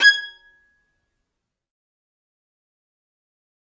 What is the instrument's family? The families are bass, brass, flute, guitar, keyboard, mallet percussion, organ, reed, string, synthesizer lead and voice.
string